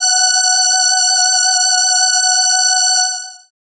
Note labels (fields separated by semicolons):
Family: keyboard; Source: synthesizer; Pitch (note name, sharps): F#5; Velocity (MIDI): 25; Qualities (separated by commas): bright